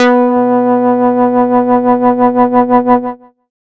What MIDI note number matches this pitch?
59